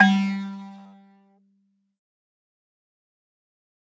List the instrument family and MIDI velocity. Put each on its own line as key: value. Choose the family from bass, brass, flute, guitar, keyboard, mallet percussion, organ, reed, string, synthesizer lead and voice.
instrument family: mallet percussion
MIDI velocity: 50